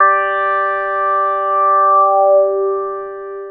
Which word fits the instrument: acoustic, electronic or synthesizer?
synthesizer